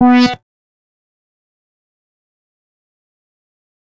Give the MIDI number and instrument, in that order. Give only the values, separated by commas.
59, synthesizer bass